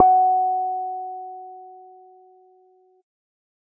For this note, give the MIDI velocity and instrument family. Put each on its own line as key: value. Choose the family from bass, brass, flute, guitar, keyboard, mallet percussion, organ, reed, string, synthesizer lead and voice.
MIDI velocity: 50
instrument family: bass